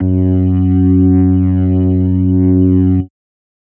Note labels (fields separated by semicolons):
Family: organ; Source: electronic; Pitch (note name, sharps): F#2; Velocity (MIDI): 75; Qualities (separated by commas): dark, distorted